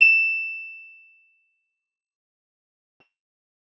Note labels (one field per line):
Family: guitar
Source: acoustic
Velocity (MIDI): 75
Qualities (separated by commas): bright, distorted, fast decay